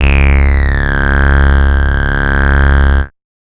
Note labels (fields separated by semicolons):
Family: bass; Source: synthesizer; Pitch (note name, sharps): C#1; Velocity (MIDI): 75; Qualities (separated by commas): bright, distorted, multiphonic